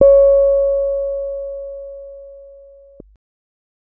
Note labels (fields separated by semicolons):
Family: keyboard; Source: electronic; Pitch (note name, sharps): C#5; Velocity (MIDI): 50; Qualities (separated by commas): dark